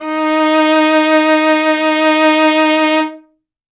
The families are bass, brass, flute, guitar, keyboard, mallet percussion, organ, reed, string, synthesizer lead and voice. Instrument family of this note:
string